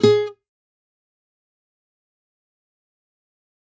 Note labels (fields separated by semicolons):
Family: guitar; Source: acoustic; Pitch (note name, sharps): G#4; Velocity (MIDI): 25; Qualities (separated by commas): fast decay, percussive, reverb